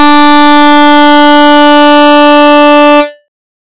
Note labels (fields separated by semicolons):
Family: bass; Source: synthesizer; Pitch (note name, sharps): D4; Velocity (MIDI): 50; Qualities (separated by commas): bright, distorted